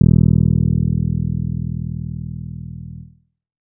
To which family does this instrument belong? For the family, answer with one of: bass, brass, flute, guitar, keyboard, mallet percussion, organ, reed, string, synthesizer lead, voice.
bass